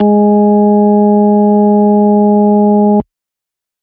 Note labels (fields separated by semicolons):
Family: organ; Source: electronic; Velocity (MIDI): 25